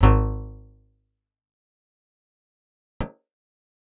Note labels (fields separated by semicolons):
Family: guitar; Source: acoustic; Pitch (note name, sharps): G#1; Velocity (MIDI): 25; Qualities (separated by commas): fast decay, percussive, reverb